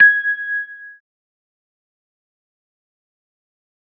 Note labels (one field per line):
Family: organ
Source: electronic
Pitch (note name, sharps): G#6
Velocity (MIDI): 75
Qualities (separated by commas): fast decay